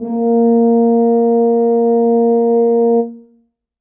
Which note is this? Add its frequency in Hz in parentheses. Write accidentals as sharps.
A#3 (233.1 Hz)